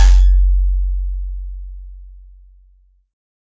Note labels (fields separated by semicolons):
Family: keyboard; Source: synthesizer; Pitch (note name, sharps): F#1; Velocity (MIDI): 75